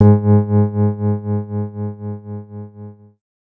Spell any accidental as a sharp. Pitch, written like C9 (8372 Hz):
G#2 (103.8 Hz)